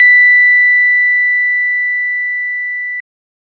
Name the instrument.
electronic organ